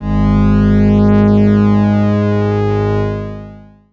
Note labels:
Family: organ; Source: electronic; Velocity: 100; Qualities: distorted, long release

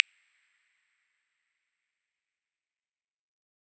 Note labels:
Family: mallet percussion; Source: electronic; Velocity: 75; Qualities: bright, distorted, non-linear envelope

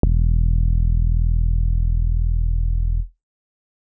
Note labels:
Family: keyboard; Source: electronic; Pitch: E1; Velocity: 50; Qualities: distorted

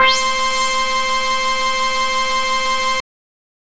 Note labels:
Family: bass; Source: synthesizer; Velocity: 127; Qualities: bright

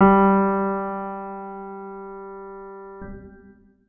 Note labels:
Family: organ; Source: electronic; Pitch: G3; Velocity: 50; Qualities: reverb

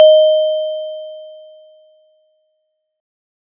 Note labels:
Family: mallet percussion; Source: acoustic; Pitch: D#5; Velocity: 50

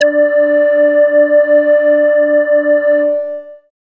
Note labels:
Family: bass; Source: synthesizer; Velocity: 75; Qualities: distorted, long release, multiphonic

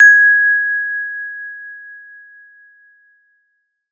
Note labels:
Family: mallet percussion; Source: acoustic; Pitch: G#6; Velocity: 75

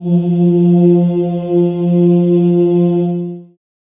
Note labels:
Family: voice; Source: acoustic; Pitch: F3; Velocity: 75; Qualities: dark, long release, reverb

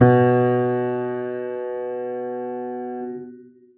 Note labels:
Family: keyboard; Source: acoustic; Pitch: B2; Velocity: 75; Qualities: long release, reverb

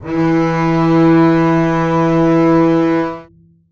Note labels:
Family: string; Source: acoustic; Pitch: E3; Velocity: 75; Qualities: reverb

